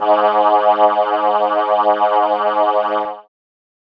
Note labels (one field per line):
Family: keyboard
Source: synthesizer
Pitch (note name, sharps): G#2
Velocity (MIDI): 100